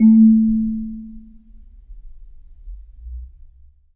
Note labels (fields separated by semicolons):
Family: mallet percussion; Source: acoustic; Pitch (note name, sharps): A3; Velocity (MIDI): 25; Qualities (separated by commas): dark, long release, reverb